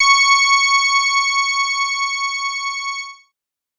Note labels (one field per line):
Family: bass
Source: synthesizer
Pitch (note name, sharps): C#6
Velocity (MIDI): 127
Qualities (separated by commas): bright, distorted